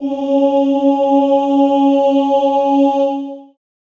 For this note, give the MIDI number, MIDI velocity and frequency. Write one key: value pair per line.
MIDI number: 61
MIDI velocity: 75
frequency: 277.2 Hz